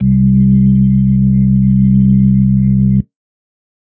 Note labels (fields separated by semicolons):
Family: organ; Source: electronic; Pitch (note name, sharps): C2; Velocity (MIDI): 75; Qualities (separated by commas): dark